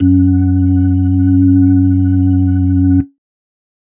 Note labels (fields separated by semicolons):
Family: organ; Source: electronic; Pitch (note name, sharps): F#2; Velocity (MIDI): 100; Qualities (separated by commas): dark